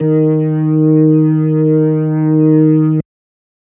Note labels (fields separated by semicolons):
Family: organ; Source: electronic; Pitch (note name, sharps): D#3; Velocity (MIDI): 75; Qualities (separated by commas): distorted